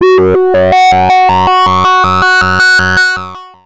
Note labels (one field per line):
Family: bass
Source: synthesizer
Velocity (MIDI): 100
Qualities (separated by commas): distorted, long release, multiphonic, tempo-synced